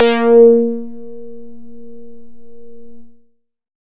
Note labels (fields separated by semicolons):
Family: bass; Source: synthesizer; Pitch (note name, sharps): A#3; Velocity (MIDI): 50; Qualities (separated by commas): distorted